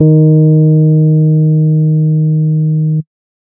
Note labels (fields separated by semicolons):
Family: keyboard; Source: electronic; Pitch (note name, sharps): D#3; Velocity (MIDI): 75; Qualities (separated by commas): dark